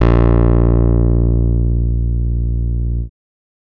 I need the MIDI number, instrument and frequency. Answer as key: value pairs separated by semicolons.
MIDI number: 34; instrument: synthesizer bass; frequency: 58.27 Hz